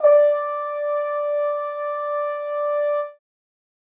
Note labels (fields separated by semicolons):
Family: brass; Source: acoustic; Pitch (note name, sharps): D5; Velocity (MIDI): 25; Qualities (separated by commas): reverb